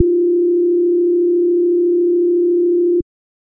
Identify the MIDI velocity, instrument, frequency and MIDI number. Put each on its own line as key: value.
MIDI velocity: 25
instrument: synthesizer bass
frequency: 349.2 Hz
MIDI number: 65